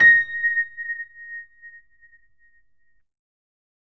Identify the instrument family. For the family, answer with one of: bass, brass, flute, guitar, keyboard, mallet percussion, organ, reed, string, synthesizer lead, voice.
keyboard